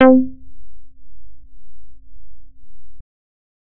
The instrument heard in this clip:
synthesizer bass